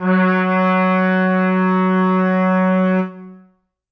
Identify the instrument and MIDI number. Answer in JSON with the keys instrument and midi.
{"instrument": "acoustic brass instrument", "midi": 54}